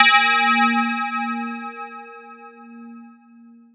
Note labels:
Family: mallet percussion; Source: electronic; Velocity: 127; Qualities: long release

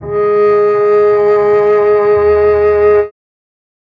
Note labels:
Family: string; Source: acoustic; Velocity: 50; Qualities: reverb

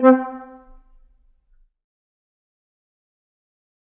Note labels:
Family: flute; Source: acoustic; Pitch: C4; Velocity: 100; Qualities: fast decay, percussive, reverb

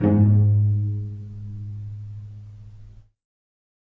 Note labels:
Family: string; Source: acoustic; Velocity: 75; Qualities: dark, reverb

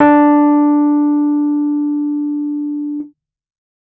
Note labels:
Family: keyboard; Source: electronic; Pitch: D4; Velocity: 127; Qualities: dark

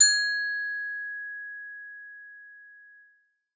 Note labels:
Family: bass; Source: synthesizer; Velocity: 50; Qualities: distorted

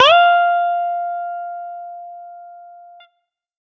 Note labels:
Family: guitar; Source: electronic; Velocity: 127; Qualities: distorted

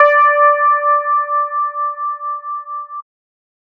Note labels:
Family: bass; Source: synthesizer; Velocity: 50

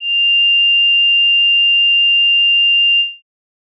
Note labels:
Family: organ; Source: electronic; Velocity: 127; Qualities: bright

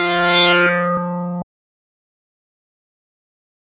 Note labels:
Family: bass; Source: synthesizer; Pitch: F3; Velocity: 50; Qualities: distorted, fast decay

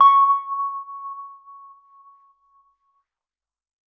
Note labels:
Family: keyboard; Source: electronic; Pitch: C#6; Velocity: 100; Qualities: non-linear envelope

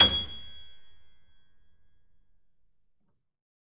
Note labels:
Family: keyboard; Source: acoustic; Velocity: 100; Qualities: reverb

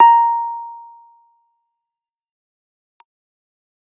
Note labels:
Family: keyboard; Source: electronic; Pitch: A#5; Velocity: 25; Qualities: fast decay

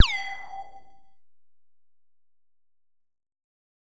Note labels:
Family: bass; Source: synthesizer; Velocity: 100; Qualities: distorted

